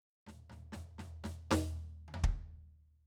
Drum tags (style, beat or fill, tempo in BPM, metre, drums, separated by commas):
reggae, fill, 78 BPM, 4/4, snare, high tom, floor tom, kick